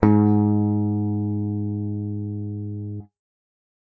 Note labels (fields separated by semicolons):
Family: guitar; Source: electronic; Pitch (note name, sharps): G#2; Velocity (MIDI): 100